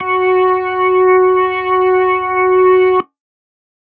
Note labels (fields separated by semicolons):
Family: organ; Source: electronic; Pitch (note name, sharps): F#4; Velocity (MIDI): 25